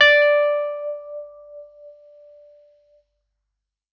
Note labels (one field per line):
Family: keyboard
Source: electronic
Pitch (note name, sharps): D5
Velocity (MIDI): 100